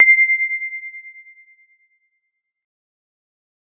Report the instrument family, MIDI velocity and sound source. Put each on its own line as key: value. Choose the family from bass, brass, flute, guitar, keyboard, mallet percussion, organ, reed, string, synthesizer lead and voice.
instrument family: keyboard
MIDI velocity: 100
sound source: electronic